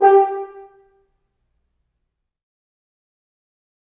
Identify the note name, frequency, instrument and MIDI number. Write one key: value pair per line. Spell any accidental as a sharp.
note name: G4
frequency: 392 Hz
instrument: acoustic brass instrument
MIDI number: 67